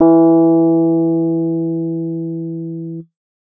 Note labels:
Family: keyboard; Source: electronic; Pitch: E3; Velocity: 100

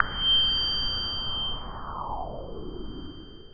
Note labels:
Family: synthesizer lead; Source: synthesizer; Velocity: 127; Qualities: long release

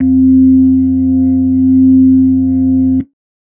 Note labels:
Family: keyboard; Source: electronic; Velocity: 100

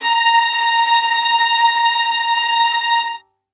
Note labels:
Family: string; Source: acoustic; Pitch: A#5; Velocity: 100; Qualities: bright, non-linear envelope, reverb

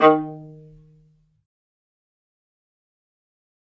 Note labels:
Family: string; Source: acoustic; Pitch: D#3; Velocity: 50; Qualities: fast decay, percussive, reverb

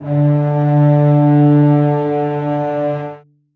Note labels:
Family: string; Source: acoustic; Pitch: D3; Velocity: 25; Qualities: reverb

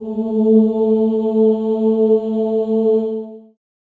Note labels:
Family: voice; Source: acoustic; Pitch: A3; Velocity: 75; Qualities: dark, long release, reverb

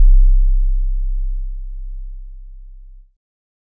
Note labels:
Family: keyboard; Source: electronic; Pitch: C1; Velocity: 25; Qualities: dark

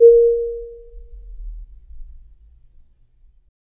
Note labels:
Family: mallet percussion; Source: acoustic; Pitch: A#4; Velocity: 25; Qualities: dark, reverb

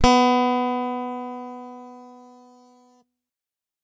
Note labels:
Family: guitar; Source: electronic; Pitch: B3; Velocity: 127; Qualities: bright

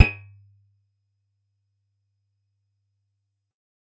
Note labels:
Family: guitar; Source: acoustic; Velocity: 75; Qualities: percussive

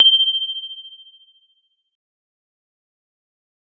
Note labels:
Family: keyboard; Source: electronic; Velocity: 100; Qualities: bright, fast decay

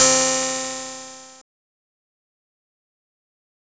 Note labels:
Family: guitar; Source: electronic; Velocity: 100; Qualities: bright, distorted, fast decay

